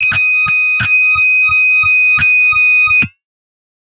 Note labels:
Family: guitar; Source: synthesizer; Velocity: 50

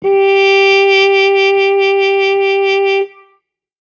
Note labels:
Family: brass; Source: acoustic; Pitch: G4; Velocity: 100; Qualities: bright

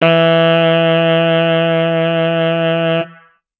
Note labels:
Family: reed; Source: acoustic; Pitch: E3; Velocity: 100

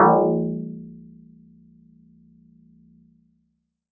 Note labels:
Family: mallet percussion; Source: acoustic; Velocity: 100

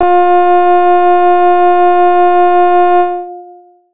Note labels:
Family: keyboard; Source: electronic; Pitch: F4; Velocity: 25; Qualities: distorted, long release

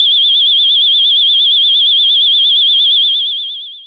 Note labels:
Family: bass; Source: synthesizer; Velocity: 127; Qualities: long release

